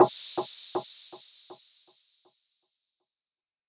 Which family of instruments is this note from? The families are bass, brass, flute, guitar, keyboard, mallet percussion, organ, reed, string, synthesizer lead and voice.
synthesizer lead